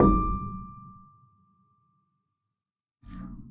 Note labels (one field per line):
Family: keyboard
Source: acoustic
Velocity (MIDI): 25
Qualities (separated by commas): dark, reverb